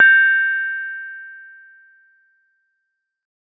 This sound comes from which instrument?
acoustic mallet percussion instrument